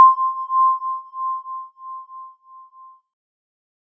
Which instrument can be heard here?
synthesizer keyboard